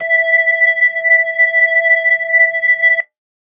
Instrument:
electronic organ